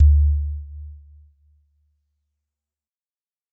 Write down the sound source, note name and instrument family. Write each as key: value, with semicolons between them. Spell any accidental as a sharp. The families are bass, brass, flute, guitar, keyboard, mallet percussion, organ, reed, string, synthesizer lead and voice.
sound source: acoustic; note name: D2; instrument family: mallet percussion